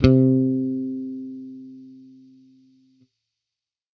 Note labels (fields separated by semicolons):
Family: bass; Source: electronic; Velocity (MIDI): 75; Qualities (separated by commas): distorted